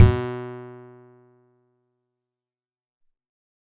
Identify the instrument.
acoustic guitar